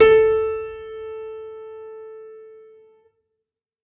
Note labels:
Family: keyboard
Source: acoustic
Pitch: A4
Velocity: 127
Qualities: reverb

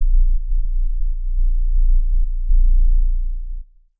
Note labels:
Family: synthesizer lead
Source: synthesizer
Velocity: 100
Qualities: dark, long release, tempo-synced

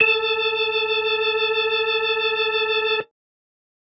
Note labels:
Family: organ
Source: electronic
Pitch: A4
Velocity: 50

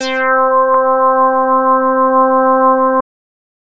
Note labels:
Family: bass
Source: synthesizer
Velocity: 75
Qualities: distorted

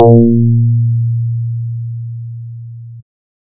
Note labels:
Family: bass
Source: synthesizer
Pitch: A#2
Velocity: 127

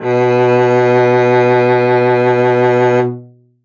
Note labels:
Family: string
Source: acoustic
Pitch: B2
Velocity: 127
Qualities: bright, reverb

